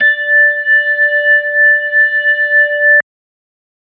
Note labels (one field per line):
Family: organ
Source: electronic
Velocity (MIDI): 50